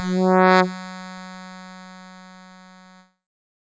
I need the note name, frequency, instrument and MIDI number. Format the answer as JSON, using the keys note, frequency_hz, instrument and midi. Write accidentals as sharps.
{"note": "F#3", "frequency_hz": 185, "instrument": "synthesizer keyboard", "midi": 54}